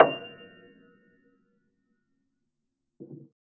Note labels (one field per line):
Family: keyboard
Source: acoustic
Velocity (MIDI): 25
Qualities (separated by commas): fast decay, percussive, reverb